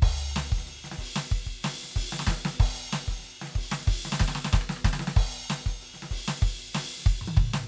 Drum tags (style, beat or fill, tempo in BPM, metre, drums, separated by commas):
Afrobeat, beat, 94 BPM, 4/4, crash, ride, hi-hat pedal, snare, cross-stick, high tom, mid tom, kick